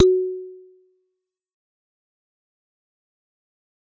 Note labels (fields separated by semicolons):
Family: mallet percussion; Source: acoustic; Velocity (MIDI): 100; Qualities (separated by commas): fast decay, percussive